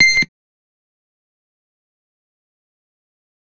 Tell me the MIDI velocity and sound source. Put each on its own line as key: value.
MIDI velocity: 127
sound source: synthesizer